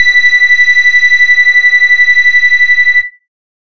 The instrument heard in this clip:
synthesizer bass